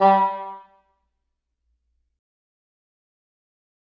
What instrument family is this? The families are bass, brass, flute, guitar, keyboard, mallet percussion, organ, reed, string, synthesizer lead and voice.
reed